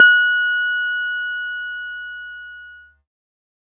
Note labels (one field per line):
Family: keyboard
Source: electronic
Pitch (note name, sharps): F#6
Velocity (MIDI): 100